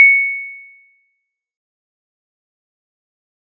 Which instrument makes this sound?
acoustic mallet percussion instrument